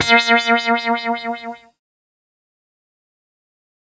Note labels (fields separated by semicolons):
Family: keyboard; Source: synthesizer; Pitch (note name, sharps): A#3; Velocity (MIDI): 50; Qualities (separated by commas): distorted, fast decay